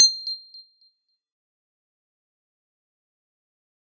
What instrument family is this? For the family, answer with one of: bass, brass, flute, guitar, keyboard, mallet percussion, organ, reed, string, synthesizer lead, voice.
mallet percussion